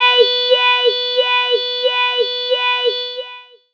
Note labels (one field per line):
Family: voice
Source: synthesizer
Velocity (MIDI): 50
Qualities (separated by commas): long release, non-linear envelope, tempo-synced